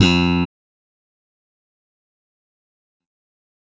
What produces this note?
electronic bass